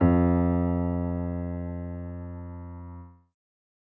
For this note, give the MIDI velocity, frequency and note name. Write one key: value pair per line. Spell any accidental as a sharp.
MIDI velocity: 25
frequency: 87.31 Hz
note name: F2